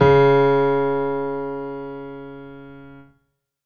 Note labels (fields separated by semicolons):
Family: keyboard; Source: acoustic; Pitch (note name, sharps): C#3; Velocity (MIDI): 100; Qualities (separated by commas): reverb